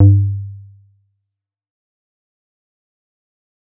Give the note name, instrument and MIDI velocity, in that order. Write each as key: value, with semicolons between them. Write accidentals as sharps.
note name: G2; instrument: synthesizer bass; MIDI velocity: 25